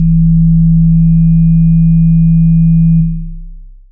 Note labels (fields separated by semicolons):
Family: synthesizer lead; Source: synthesizer; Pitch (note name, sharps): C1; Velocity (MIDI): 100; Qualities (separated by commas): long release